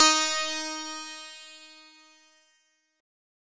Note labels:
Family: synthesizer lead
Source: synthesizer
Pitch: D#4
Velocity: 127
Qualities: bright, distorted

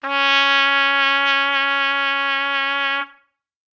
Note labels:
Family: brass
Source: acoustic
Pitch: C#4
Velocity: 100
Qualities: bright

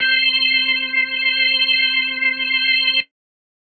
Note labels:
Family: organ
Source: electronic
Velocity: 100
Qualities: bright

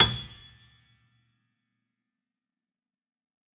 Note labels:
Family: keyboard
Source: acoustic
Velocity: 127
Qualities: fast decay, percussive, reverb

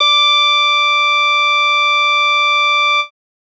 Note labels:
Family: bass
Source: synthesizer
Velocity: 25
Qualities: bright, distorted

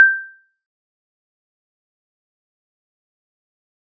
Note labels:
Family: mallet percussion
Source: acoustic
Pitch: G6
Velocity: 75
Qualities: fast decay, percussive

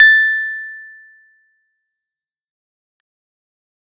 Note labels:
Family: keyboard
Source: electronic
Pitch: A6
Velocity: 75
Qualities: fast decay

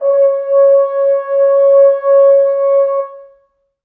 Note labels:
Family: brass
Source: acoustic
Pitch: C#5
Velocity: 25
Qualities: reverb

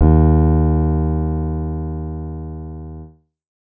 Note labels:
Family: keyboard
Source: synthesizer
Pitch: D#2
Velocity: 50

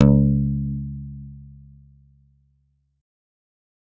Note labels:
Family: bass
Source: synthesizer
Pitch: C#2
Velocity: 100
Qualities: distorted

